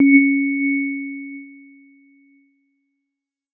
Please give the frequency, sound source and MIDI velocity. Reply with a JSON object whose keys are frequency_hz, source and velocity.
{"frequency_hz": 277.2, "source": "electronic", "velocity": 25}